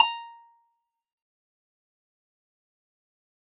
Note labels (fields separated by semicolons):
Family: guitar; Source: acoustic; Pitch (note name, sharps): A#5; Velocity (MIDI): 127; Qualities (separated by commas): fast decay, percussive